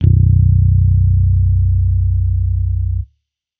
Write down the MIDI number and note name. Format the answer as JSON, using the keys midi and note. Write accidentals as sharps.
{"midi": 23, "note": "B0"}